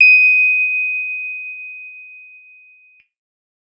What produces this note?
electronic guitar